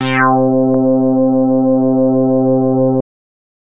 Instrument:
synthesizer bass